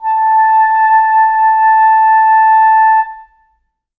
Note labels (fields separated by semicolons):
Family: reed; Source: acoustic; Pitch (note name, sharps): A5; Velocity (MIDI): 75; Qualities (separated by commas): reverb